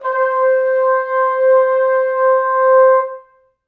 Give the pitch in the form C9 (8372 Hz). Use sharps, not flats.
C5 (523.3 Hz)